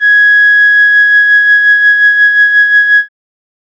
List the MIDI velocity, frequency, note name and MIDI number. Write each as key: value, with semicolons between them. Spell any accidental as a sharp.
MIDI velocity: 100; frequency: 1661 Hz; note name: G#6; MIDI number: 92